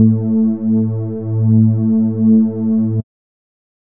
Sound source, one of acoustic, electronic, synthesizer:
synthesizer